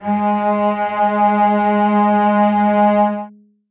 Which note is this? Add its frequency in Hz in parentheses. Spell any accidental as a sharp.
G#3 (207.7 Hz)